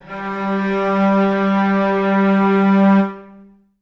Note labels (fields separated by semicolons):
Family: string; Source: acoustic; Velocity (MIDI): 25; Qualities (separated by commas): long release, reverb